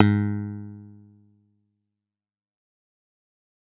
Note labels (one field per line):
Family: bass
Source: synthesizer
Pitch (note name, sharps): G#2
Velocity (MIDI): 100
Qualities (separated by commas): fast decay